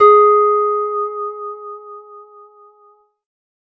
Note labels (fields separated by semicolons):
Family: guitar; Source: acoustic; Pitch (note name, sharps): G#4; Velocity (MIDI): 100